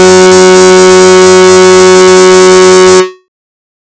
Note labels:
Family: bass; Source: synthesizer; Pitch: F#3; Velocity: 25; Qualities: bright, distorted

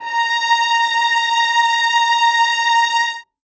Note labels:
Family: string; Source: acoustic; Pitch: A#5; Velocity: 75; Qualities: reverb

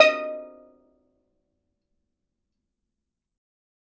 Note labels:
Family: mallet percussion; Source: acoustic; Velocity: 127; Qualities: fast decay, percussive, reverb

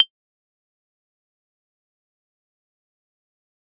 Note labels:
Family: mallet percussion; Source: acoustic; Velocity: 25; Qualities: dark, fast decay, percussive, reverb

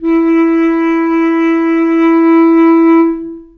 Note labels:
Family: reed; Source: acoustic; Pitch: E4; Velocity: 50; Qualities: long release, reverb

